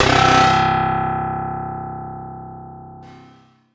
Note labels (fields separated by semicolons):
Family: guitar; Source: synthesizer; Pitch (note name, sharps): C1; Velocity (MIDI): 127; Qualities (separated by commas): bright